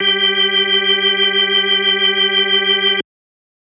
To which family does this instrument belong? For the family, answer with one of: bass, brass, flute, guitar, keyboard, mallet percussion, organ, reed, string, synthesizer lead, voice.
organ